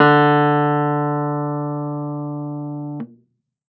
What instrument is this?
electronic keyboard